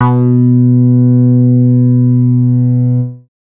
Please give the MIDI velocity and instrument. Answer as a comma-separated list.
75, synthesizer bass